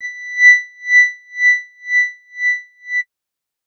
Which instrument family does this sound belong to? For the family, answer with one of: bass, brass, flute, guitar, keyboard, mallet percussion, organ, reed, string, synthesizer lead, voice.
bass